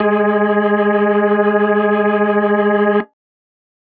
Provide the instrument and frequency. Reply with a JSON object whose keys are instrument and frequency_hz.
{"instrument": "electronic organ", "frequency_hz": 207.7}